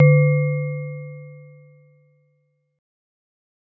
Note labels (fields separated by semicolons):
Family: mallet percussion; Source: acoustic; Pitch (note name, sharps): D3; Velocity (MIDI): 25; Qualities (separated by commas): dark